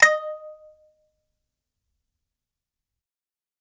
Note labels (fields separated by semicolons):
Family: guitar; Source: acoustic; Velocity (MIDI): 75; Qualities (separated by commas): fast decay, percussive, reverb